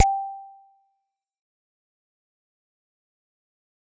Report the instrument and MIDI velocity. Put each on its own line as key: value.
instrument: acoustic mallet percussion instrument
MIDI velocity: 75